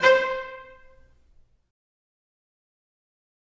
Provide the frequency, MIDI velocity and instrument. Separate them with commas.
523.3 Hz, 127, acoustic string instrument